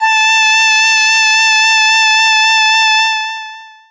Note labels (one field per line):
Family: voice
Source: synthesizer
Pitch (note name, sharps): A5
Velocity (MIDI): 100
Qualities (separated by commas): bright, distorted, long release